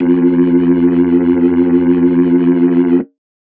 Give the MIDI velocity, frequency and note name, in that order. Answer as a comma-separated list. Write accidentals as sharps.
50, 87.31 Hz, F2